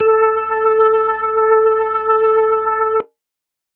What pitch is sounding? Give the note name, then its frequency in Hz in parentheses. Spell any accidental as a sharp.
A4 (440 Hz)